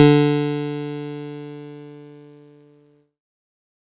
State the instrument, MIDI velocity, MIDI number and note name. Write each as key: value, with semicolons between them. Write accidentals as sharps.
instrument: electronic keyboard; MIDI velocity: 75; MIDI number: 50; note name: D3